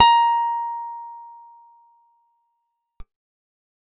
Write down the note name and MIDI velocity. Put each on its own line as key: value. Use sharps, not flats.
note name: A#5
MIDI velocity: 50